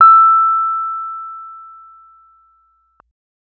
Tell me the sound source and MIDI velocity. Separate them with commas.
electronic, 75